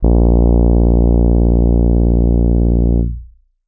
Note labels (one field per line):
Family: keyboard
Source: electronic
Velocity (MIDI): 127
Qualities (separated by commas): distorted